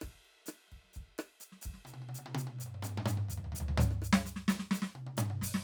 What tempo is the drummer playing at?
127 BPM